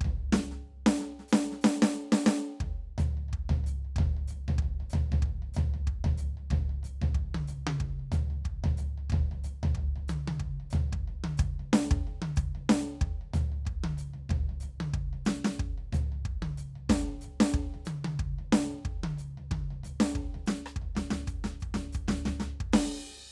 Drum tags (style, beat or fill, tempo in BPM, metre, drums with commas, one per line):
swing
beat
185 BPM
4/4
crash, hi-hat pedal, snare, cross-stick, high tom, floor tom, kick